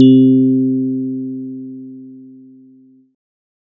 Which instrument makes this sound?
synthesizer bass